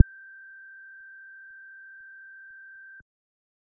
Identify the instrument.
synthesizer bass